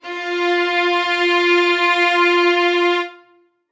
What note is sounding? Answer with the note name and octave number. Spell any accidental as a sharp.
F4